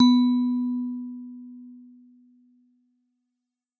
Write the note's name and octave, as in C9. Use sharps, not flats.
B3